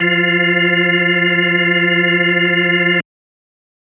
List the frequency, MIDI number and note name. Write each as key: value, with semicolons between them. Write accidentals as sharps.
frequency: 174.6 Hz; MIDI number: 53; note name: F3